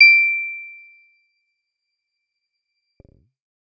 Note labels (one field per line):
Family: bass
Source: synthesizer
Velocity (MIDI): 75